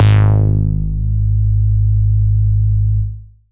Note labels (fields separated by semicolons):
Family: bass; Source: synthesizer; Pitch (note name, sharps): G#1; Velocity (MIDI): 50; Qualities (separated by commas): distorted